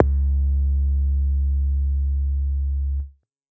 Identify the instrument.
synthesizer bass